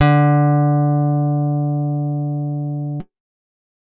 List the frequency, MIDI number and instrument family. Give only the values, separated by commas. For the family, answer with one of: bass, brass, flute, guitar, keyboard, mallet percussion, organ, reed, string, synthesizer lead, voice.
146.8 Hz, 50, guitar